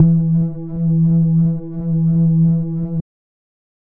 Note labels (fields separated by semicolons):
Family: bass; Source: synthesizer; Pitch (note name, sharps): E3; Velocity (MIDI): 25; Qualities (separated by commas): dark